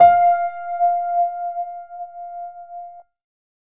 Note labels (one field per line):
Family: keyboard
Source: electronic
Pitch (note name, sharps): F5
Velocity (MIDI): 75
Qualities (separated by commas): reverb